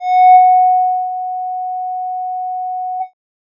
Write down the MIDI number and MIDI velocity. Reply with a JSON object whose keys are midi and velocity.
{"midi": 78, "velocity": 100}